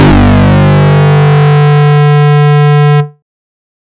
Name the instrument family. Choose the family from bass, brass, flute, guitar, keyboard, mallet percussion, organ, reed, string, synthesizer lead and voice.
bass